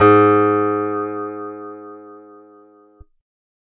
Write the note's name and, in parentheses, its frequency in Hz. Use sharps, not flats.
G#2 (103.8 Hz)